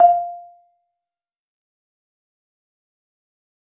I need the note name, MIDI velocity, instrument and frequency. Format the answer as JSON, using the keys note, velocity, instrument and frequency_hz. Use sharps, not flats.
{"note": "F5", "velocity": 75, "instrument": "acoustic mallet percussion instrument", "frequency_hz": 698.5}